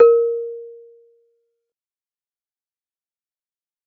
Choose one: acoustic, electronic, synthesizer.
acoustic